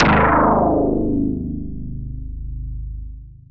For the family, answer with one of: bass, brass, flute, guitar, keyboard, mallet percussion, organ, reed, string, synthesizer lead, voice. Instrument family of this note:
synthesizer lead